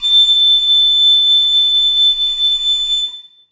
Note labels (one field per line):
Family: flute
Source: acoustic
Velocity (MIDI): 75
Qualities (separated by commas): bright, reverb